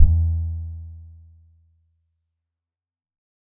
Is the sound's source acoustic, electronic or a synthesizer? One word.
acoustic